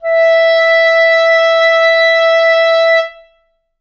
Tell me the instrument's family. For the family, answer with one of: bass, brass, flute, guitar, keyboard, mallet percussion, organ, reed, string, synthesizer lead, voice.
reed